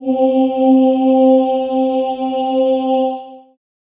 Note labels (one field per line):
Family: voice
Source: acoustic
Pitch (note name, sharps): C4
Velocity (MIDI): 100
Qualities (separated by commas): dark, reverb